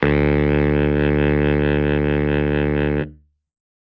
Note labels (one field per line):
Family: reed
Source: acoustic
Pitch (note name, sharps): D2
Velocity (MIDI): 50